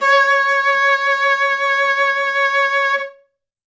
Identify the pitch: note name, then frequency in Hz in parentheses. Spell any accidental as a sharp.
C#5 (554.4 Hz)